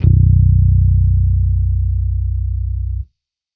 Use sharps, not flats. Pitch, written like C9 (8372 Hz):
B0 (30.87 Hz)